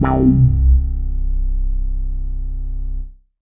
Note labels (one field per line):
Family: bass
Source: synthesizer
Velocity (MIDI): 50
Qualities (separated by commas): distorted, non-linear envelope